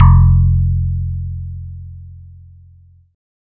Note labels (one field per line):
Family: bass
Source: synthesizer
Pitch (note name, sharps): F1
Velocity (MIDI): 25